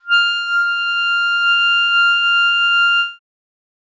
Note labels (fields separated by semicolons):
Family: reed; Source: acoustic; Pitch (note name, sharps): F6; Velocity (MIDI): 50